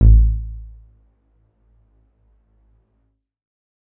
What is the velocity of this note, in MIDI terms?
75